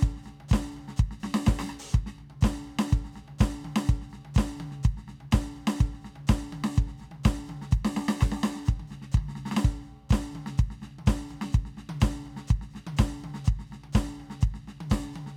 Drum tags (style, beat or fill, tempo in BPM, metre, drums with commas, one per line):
prog rock
beat
125 BPM
4/4
open hi-hat, hi-hat pedal, snare, cross-stick, high tom, kick